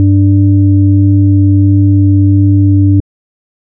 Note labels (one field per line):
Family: organ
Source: electronic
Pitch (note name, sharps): G2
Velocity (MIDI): 25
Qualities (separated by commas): dark